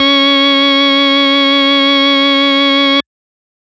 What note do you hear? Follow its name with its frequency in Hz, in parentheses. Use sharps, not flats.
C#4 (277.2 Hz)